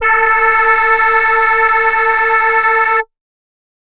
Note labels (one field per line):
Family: voice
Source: synthesizer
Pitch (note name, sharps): A4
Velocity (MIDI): 50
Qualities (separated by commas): multiphonic